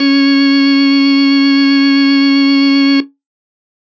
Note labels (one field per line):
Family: organ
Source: electronic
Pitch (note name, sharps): C#4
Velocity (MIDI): 50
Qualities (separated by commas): distorted